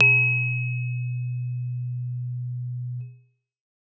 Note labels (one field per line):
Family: keyboard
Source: acoustic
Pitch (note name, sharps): B2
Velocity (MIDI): 75